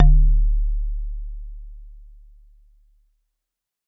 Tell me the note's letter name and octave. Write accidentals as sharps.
D1